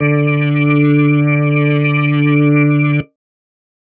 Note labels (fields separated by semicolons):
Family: keyboard; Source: electronic; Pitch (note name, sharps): D3; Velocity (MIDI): 50; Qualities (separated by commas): distorted